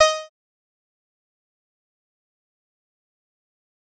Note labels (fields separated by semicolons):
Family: bass; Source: synthesizer; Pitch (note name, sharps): D#5; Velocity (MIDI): 25; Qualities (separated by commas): bright, distorted, fast decay, percussive